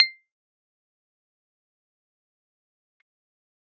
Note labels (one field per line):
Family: keyboard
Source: electronic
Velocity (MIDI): 100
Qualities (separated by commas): fast decay, percussive